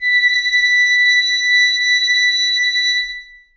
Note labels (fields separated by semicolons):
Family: reed; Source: acoustic; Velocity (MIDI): 100; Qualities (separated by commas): reverb